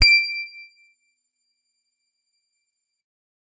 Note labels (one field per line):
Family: guitar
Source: electronic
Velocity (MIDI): 127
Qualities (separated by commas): bright, percussive